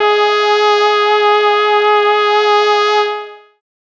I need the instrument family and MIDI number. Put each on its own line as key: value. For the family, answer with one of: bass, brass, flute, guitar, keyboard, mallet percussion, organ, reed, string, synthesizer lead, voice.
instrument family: voice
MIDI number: 68